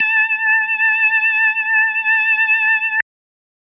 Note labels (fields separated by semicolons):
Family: organ; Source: electronic; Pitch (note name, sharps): A5; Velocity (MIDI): 25